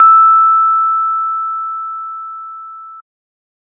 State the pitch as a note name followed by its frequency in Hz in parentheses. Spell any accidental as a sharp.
E6 (1319 Hz)